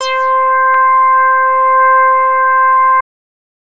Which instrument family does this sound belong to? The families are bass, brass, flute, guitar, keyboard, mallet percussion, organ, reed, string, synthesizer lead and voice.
bass